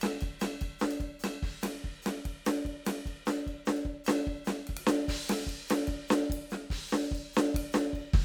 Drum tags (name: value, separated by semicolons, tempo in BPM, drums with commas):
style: Motown; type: beat; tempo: 148 BPM; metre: 4/4; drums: crash, ride, ride bell, hi-hat pedal, snare, kick